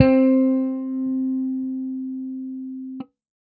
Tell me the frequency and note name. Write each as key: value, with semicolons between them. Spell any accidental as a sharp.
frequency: 261.6 Hz; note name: C4